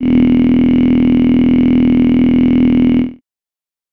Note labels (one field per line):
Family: voice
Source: synthesizer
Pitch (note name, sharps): E1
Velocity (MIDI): 50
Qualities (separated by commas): bright